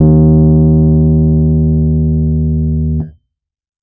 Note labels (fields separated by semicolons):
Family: keyboard; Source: electronic; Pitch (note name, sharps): D#2; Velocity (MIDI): 75; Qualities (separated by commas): dark, distorted